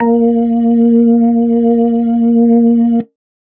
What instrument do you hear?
electronic organ